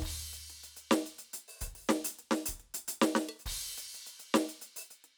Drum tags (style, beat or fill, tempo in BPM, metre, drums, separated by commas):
rock, beat, 140 BPM, 4/4, crash, closed hi-hat, open hi-hat, hi-hat pedal, percussion, snare, kick